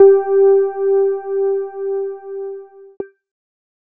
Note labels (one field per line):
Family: keyboard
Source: electronic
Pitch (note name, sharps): G4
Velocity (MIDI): 25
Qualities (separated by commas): distorted